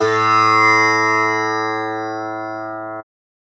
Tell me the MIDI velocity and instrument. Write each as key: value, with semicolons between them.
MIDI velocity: 75; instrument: acoustic guitar